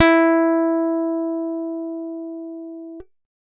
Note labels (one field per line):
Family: guitar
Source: acoustic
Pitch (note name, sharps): E4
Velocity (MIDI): 50